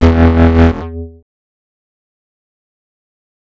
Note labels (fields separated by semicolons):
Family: bass; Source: synthesizer; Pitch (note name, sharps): E2; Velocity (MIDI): 100; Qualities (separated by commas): distorted, fast decay, multiphonic